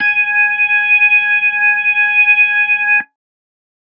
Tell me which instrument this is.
electronic organ